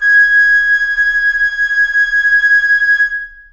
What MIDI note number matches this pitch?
92